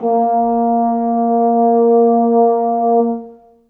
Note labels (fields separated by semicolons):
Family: brass; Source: acoustic; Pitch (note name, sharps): A#3; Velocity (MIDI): 50; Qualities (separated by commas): dark, long release, reverb